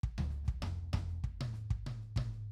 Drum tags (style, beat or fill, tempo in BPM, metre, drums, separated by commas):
Brazilian baião, fill, 95 BPM, 4/4, snare, high tom, mid tom, floor tom, kick